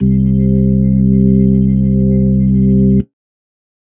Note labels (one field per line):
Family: organ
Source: electronic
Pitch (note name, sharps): C2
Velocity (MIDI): 100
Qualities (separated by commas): dark